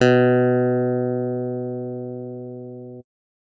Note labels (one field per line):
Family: keyboard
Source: electronic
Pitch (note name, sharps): B2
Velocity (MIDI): 127